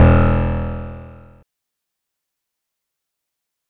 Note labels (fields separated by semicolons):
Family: guitar; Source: electronic; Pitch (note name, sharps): E1; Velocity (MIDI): 25; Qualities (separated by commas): bright, distorted, fast decay